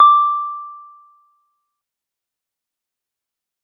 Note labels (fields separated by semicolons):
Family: guitar; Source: synthesizer; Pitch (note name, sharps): D6; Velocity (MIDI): 100; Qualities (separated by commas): dark, fast decay